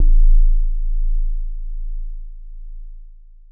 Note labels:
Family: keyboard; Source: electronic; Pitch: A0; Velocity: 100; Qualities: dark, long release

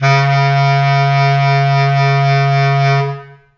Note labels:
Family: reed; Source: acoustic; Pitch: C#3; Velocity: 127; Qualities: reverb

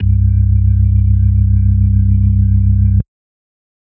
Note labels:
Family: organ; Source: electronic; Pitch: C1; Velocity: 50; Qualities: dark

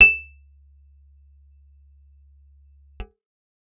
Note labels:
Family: guitar; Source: acoustic; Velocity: 75; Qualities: bright, percussive

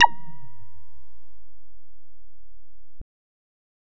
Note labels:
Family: bass; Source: synthesizer; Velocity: 25; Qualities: distorted

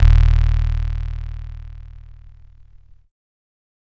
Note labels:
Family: keyboard; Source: electronic; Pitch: D#1; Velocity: 75; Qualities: bright, distorted

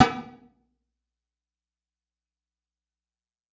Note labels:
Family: guitar; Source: electronic; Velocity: 50; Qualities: bright, fast decay, percussive, reverb

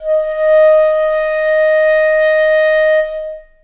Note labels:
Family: reed; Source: acoustic; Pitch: D#5; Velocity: 25; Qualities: long release, reverb

